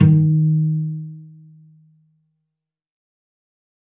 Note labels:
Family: string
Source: acoustic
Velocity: 25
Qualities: dark, fast decay, reverb

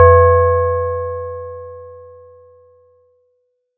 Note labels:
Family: mallet percussion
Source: acoustic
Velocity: 100

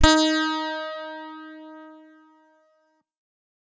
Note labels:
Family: guitar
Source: electronic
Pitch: D#4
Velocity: 127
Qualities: bright

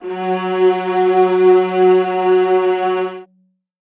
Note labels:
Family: string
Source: acoustic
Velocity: 100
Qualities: reverb

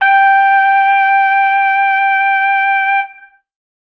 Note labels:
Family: brass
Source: acoustic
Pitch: G5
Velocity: 25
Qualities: distorted

